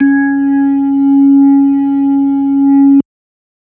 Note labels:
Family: organ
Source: electronic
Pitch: C#4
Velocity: 25

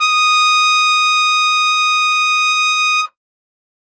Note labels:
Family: brass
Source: acoustic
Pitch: D#6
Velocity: 50

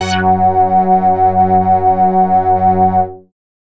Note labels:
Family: bass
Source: synthesizer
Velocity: 100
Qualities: distorted

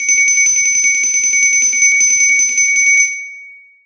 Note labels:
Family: mallet percussion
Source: acoustic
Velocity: 50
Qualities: long release, reverb

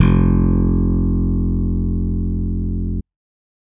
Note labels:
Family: bass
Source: electronic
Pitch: F1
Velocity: 75

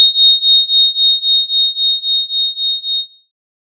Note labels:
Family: synthesizer lead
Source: synthesizer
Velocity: 100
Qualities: bright

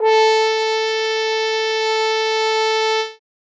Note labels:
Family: brass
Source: acoustic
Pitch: A4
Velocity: 127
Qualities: bright

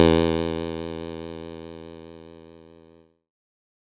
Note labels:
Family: keyboard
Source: electronic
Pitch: E2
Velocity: 50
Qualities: bright

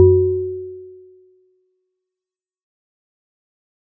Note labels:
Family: mallet percussion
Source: acoustic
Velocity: 127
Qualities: fast decay

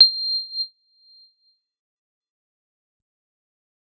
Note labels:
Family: bass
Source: synthesizer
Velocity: 50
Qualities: bright, fast decay

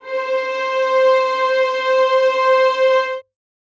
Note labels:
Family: string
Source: acoustic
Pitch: C5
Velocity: 25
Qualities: reverb

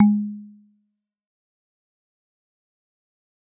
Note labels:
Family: mallet percussion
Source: acoustic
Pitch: G#3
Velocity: 100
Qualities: dark, fast decay, percussive

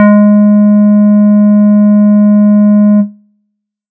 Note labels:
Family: bass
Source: synthesizer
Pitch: G#3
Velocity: 75

